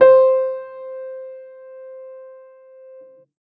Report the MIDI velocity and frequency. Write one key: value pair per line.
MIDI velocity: 100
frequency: 523.3 Hz